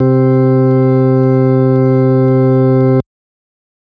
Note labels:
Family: organ; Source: electronic; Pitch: C3; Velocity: 127

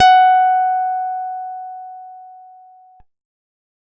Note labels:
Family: guitar; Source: acoustic; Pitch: F#5; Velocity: 75

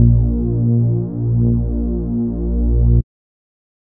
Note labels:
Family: bass; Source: synthesizer; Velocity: 75; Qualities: dark

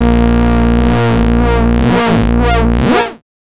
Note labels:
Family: bass; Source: synthesizer; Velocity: 75; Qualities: distorted, non-linear envelope

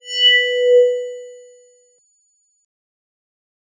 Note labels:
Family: mallet percussion; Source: electronic; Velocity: 25; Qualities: bright

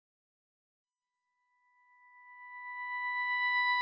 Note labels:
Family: guitar; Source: electronic; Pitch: B5; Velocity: 127; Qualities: long release

